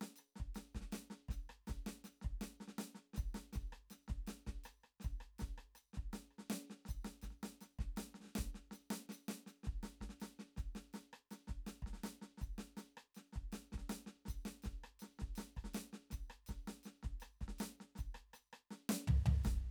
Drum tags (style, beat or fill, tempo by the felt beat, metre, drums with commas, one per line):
Venezuelan merengue
beat
324 eighth notes per minute
5/8
hi-hat pedal, snare, cross-stick, floor tom, kick